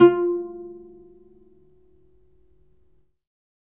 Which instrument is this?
acoustic guitar